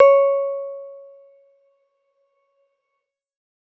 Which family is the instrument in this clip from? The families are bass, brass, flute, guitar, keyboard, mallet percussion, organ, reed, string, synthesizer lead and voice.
keyboard